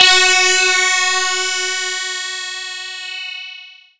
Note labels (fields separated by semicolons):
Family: mallet percussion; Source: electronic; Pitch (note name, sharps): F#4; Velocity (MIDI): 127; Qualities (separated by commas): bright, distorted, long release, non-linear envelope